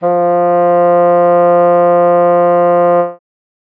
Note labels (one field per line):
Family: reed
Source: acoustic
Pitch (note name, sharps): F3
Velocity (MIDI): 50